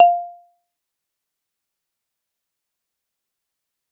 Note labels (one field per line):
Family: mallet percussion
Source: acoustic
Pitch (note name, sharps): F5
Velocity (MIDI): 75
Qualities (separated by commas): dark, fast decay, percussive, reverb